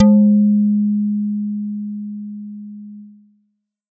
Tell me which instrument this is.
synthesizer bass